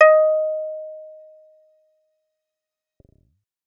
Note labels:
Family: bass; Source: synthesizer; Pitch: D#5; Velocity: 127; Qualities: fast decay

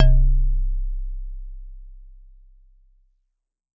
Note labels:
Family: mallet percussion; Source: acoustic; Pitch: C1; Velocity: 127; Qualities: dark

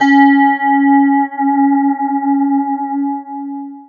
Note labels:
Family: guitar; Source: electronic; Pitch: C#4; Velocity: 127; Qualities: long release, multiphonic, non-linear envelope

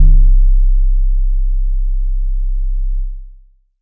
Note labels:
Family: mallet percussion; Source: acoustic; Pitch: C1; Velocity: 50; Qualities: dark, long release

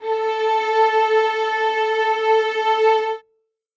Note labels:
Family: string; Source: acoustic; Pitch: A4; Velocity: 75; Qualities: reverb

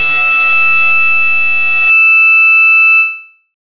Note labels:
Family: bass; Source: synthesizer; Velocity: 127; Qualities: bright, distorted

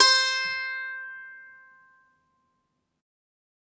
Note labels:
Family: guitar; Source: acoustic; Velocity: 75; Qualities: bright, multiphonic, reverb

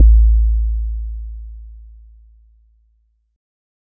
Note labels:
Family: mallet percussion; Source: acoustic; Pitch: A1; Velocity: 25

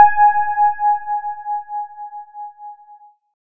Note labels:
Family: keyboard; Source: electronic; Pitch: G#5; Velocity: 50

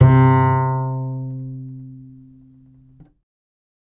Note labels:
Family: bass; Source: electronic; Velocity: 127; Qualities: reverb

